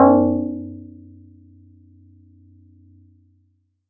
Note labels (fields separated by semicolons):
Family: mallet percussion; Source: acoustic; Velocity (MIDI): 75